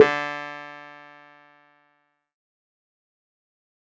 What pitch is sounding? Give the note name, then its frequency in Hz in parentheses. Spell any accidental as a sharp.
D3 (146.8 Hz)